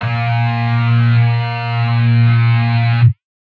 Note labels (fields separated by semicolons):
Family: guitar; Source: electronic; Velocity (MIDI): 75; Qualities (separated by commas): bright, distorted